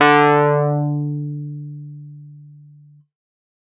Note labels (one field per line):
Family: keyboard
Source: electronic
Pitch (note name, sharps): D3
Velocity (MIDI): 100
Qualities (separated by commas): distorted